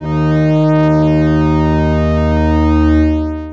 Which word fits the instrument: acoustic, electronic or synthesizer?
electronic